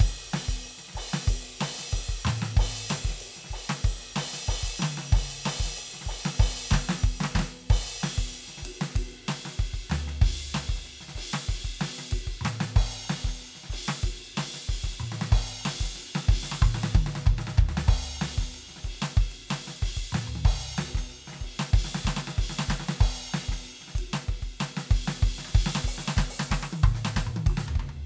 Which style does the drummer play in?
Afrobeat